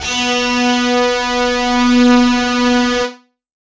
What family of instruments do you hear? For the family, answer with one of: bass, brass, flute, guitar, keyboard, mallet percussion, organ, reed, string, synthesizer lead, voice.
guitar